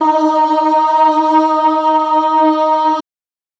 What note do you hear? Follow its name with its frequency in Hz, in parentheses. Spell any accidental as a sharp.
D#4 (311.1 Hz)